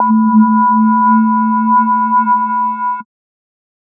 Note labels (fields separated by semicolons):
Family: mallet percussion; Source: synthesizer; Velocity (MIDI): 25; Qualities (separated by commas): multiphonic, non-linear envelope